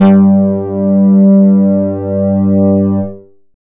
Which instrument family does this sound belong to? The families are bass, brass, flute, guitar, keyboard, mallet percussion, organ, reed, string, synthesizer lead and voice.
bass